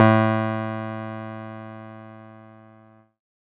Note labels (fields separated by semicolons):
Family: keyboard; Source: electronic; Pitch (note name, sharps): A2; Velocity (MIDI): 50; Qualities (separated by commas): distorted